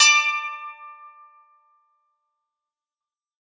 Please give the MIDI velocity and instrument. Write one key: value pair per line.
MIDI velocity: 100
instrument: acoustic guitar